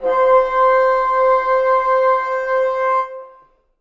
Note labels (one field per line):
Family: reed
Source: acoustic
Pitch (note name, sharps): C5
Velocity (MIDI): 25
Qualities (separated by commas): reverb